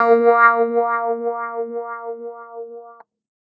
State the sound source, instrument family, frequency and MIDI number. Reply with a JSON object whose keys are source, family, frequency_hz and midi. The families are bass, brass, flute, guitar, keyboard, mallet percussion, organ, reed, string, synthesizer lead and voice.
{"source": "electronic", "family": "keyboard", "frequency_hz": 233.1, "midi": 58}